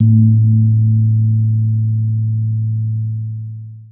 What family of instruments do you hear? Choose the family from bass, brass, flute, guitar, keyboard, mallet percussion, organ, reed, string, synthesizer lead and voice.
mallet percussion